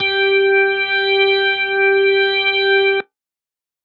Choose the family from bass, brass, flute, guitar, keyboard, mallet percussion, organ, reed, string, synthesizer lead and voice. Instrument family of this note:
organ